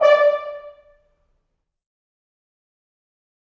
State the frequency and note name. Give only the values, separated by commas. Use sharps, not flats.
587.3 Hz, D5